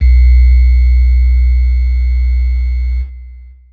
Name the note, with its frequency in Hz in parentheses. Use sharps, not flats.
B1 (61.74 Hz)